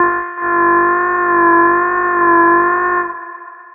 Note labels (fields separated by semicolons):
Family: bass; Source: synthesizer; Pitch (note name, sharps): F4; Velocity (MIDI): 25; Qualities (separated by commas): long release, reverb